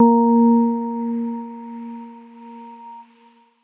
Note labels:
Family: keyboard; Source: electronic; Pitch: A#3; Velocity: 50; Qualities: dark

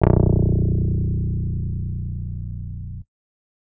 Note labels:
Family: keyboard; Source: electronic; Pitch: A#0; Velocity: 75

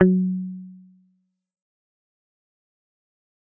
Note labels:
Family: guitar; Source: electronic; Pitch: F#3; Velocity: 127; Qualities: fast decay

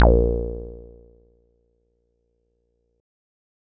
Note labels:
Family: bass; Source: synthesizer; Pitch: A#1; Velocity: 127; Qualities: distorted

